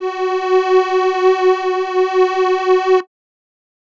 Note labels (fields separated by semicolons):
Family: reed; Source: acoustic; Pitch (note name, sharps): F#4; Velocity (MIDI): 127